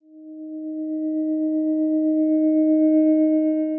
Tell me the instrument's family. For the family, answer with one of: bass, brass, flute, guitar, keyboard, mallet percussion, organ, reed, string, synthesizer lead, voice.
guitar